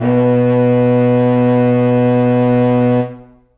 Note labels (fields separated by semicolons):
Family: reed; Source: acoustic; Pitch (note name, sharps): B2; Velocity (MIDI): 100; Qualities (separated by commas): distorted, reverb